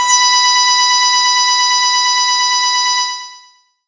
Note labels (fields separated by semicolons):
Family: bass; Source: synthesizer; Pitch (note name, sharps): B5; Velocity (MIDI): 127; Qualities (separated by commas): bright, long release